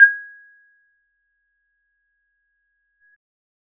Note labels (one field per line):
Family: bass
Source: synthesizer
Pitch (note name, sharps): G#6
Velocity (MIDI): 25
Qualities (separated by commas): percussive